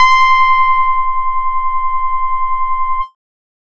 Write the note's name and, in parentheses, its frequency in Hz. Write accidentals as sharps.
C6 (1047 Hz)